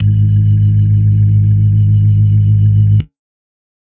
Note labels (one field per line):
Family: organ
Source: electronic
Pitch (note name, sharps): G#1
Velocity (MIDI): 75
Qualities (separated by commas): dark, reverb